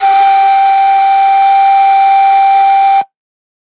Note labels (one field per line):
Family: flute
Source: acoustic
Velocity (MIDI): 50